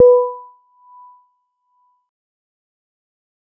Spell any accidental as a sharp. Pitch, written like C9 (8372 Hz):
B4 (493.9 Hz)